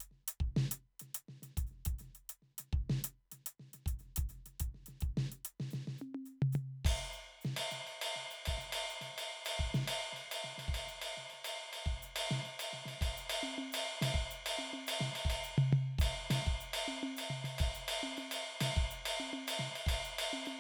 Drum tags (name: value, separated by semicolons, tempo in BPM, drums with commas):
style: Afro-Cuban; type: beat; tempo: 105 BPM; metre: 4/4; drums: crash, ride, closed hi-hat, hi-hat pedal, snare, high tom, floor tom, kick